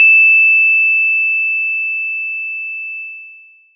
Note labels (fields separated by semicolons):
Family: mallet percussion; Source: electronic; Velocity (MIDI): 25; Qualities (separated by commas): bright, long release, multiphonic